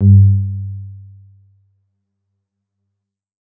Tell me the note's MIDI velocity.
50